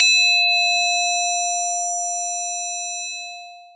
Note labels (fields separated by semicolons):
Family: mallet percussion; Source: acoustic; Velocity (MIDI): 127; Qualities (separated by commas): bright, distorted, long release